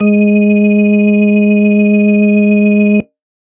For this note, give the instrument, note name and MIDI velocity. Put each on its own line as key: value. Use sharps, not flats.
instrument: electronic organ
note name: G#3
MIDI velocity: 50